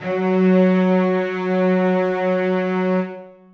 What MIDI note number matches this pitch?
54